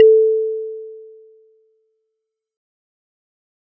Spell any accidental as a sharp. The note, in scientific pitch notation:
A4